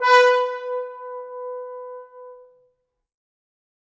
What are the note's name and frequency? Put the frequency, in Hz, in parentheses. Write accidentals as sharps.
B4 (493.9 Hz)